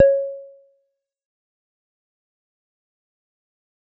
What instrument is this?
synthesizer bass